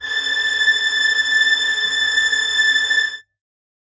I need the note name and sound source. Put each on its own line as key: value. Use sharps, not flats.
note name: A6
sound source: acoustic